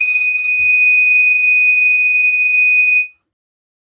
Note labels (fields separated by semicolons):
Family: reed; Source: acoustic; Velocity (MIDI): 25; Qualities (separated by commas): bright, reverb